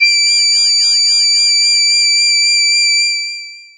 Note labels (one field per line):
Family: voice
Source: synthesizer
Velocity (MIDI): 25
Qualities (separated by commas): bright, distorted, long release